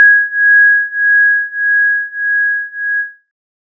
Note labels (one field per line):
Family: synthesizer lead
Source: synthesizer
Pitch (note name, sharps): G#6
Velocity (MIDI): 100